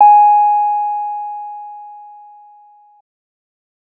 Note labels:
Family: bass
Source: synthesizer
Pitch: G#5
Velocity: 25

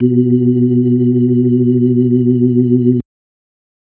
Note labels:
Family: organ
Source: electronic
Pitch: B2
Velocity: 100

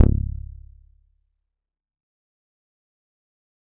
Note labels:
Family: bass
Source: synthesizer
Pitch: C#1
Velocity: 75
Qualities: dark, distorted, fast decay, percussive

